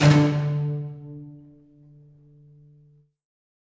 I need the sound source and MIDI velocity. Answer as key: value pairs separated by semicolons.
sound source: acoustic; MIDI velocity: 127